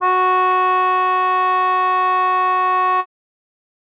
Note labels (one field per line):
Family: reed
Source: acoustic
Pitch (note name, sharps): F#4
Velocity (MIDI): 127